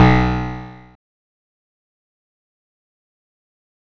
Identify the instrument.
electronic guitar